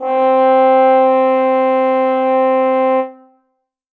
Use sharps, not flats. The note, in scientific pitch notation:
C4